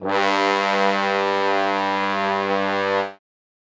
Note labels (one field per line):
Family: brass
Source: acoustic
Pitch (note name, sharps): G2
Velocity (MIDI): 127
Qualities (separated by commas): bright, reverb